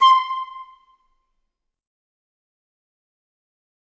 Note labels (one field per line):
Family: flute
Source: acoustic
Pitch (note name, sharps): C6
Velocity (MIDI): 25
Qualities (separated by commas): fast decay, percussive, reverb